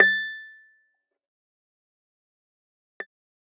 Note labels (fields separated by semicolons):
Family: guitar; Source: electronic; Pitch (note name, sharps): A6; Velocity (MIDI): 100; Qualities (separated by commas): fast decay, percussive